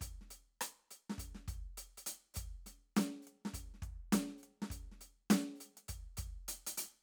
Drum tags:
New Orleans funk, beat, 102 BPM, 4/4, closed hi-hat, hi-hat pedal, snare, cross-stick, kick

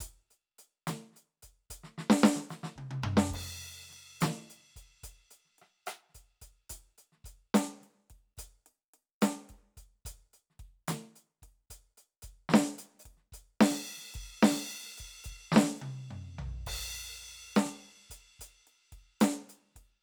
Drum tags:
blues shuffle, beat, 72 BPM, 4/4, crash, closed hi-hat, open hi-hat, hi-hat pedal, snare, cross-stick, high tom, mid tom, floor tom, kick

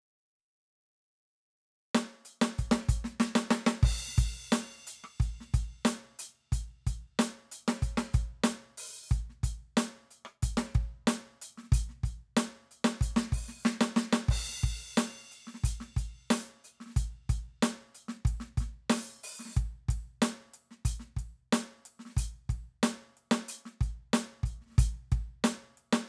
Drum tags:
funk rock, beat, 92 BPM, 4/4, crash, closed hi-hat, open hi-hat, hi-hat pedal, snare, cross-stick, kick

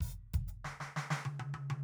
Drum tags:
Purdie shuffle, fill, 130 BPM, 4/4, closed hi-hat, open hi-hat, hi-hat pedal, snare, high tom, kick

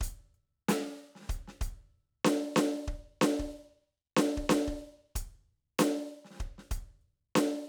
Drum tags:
hip-hop, beat, 94 BPM, 4/4, closed hi-hat, snare, kick

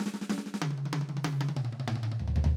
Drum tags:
rock, fill, 93 BPM, 4/4, crash, snare, high tom, mid tom, floor tom, kick

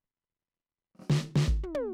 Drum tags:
Afro-Cuban rumba, fill, 110 BPM, 4/4, snare, high tom, floor tom, kick

